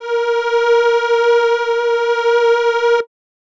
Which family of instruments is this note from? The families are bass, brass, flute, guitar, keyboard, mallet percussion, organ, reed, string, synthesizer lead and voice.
reed